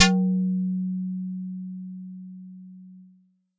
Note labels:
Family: bass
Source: synthesizer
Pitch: F#3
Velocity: 25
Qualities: distorted

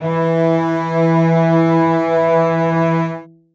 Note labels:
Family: string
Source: acoustic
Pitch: E3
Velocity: 100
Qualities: reverb

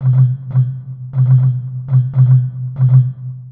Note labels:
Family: mallet percussion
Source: synthesizer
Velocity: 25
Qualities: dark, long release, multiphonic, percussive, tempo-synced

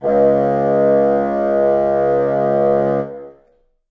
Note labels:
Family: reed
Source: acoustic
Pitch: C#2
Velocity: 100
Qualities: reverb

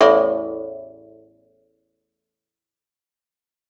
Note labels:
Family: guitar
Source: acoustic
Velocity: 25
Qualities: fast decay

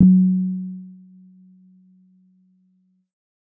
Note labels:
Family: keyboard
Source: electronic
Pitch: F#3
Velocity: 127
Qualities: dark

